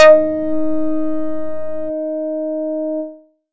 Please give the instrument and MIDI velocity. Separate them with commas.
synthesizer bass, 75